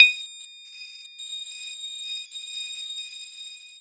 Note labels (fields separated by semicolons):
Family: mallet percussion; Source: acoustic; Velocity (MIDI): 75; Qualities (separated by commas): bright, long release, multiphonic